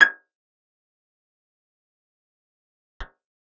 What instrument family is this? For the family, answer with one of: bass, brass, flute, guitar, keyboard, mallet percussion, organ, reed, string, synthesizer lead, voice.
guitar